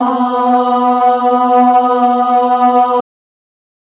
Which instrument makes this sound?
electronic voice